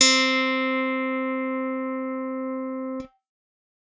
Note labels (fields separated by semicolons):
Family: guitar; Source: electronic; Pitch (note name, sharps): C4; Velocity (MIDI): 127; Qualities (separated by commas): bright, reverb